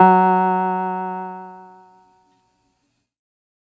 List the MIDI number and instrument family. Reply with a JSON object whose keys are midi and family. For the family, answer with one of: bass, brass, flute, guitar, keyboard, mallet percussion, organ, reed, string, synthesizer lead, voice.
{"midi": 54, "family": "keyboard"}